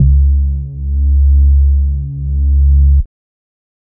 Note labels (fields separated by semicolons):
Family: bass; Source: synthesizer; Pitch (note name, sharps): C#2; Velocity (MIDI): 25